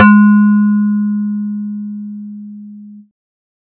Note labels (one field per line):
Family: bass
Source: synthesizer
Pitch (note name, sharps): G#3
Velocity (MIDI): 50